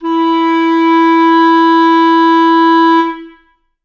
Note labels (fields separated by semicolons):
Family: reed; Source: acoustic; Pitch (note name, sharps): E4; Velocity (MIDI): 127; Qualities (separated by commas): reverb